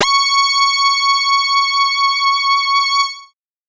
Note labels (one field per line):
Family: bass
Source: synthesizer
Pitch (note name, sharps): C#6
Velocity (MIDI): 50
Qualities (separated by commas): bright, distorted, multiphonic